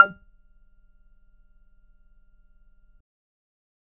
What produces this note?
synthesizer bass